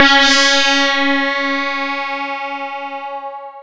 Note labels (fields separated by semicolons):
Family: mallet percussion; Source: electronic; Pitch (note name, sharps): C#4; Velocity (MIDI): 75; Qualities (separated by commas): bright, distorted, long release, non-linear envelope